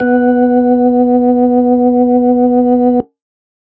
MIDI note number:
59